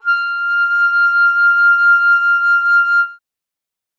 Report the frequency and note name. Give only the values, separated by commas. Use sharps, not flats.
1397 Hz, F6